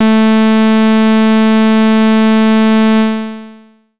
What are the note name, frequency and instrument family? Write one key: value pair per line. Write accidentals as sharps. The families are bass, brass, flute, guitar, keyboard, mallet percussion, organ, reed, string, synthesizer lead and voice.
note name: A3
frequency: 220 Hz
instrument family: bass